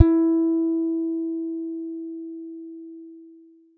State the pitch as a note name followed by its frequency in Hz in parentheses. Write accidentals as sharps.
E4 (329.6 Hz)